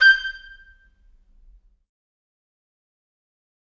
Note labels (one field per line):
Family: reed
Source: acoustic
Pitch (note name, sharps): G6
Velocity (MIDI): 75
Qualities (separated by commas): fast decay, percussive, reverb